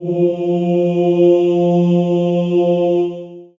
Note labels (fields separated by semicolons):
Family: voice; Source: acoustic; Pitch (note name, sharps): F3; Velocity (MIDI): 75; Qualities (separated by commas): dark, long release, reverb